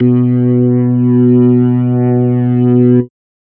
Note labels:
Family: organ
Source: electronic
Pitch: B2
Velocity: 75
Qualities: distorted

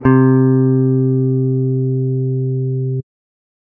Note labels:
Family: guitar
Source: electronic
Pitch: C3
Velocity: 25

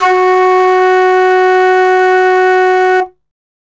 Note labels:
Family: flute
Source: acoustic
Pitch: F#4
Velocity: 100

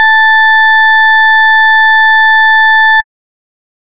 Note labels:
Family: bass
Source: synthesizer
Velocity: 75

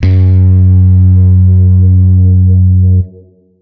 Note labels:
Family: guitar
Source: electronic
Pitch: F#2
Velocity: 100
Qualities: bright, distorted

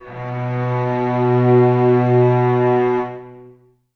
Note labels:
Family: string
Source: acoustic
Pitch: B2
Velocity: 25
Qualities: long release, reverb

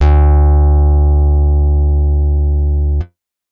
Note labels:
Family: guitar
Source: acoustic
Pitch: D2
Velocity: 25

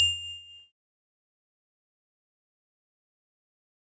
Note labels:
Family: keyboard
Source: electronic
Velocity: 100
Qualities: bright, fast decay, percussive, reverb

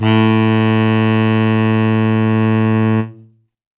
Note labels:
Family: reed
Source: acoustic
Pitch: A2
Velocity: 100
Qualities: reverb

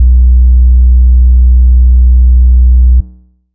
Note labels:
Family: bass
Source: synthesizer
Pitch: B1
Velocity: 75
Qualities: dark

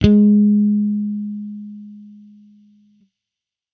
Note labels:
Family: bass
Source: electronic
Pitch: G#3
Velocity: 127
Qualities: distorted

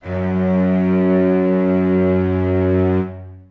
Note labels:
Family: string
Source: acoustic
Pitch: F#2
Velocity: 75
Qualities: long release, reverb

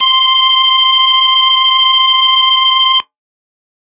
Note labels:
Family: organ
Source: electronic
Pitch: C6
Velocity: 100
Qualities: distorted

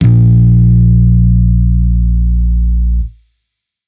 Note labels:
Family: bass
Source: electronic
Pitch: A#1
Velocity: 25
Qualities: distorted

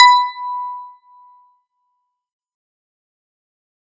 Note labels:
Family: guitar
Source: synthesizer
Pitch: B5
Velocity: 75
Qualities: fast decay

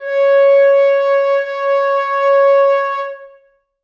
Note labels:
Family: flute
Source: acoustic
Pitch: C#5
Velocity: 100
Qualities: reverb

